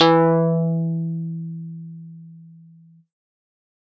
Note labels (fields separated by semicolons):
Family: keyboard; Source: electronic; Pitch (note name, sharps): E3; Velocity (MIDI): 100; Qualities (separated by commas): distorted